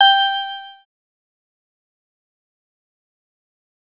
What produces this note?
synthesizer lead